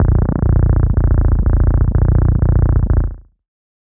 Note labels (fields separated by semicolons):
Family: bass; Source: synthesizer; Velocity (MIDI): 25; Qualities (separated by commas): distorted, tempo-synced